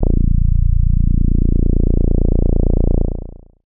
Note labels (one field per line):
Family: bass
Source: synthesizer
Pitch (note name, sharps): A#0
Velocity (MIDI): 50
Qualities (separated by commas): distorted, long release